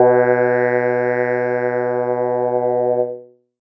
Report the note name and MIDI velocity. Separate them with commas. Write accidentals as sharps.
B2, 50